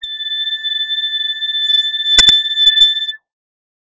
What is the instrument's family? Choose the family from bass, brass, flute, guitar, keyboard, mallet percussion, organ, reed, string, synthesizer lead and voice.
bass